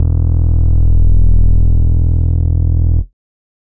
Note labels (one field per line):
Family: bass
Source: synthesizer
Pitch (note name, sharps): E1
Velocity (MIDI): 127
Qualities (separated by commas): distorted